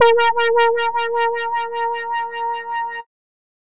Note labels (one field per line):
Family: bass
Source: synthesizer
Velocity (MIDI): 100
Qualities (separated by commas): distorted